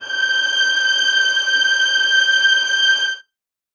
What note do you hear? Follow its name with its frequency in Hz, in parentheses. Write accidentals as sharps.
G6 (1568 Hz)